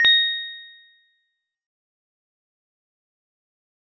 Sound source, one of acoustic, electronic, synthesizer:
acoustic